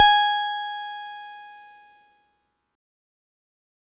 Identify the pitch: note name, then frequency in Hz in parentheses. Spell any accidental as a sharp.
G#5 (830.6 Hz)